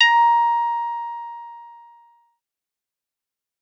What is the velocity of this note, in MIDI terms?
25